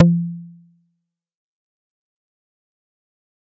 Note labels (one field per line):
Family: bass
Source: synthesizer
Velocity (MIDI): 25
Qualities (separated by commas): fast decay, percussive